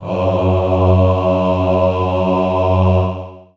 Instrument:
acoustic voice